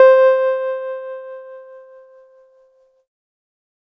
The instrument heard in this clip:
electronic keyboard